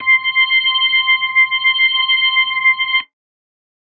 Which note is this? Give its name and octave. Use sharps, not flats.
C6